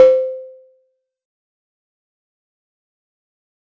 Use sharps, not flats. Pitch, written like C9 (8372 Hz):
C5 (523.3 Hz)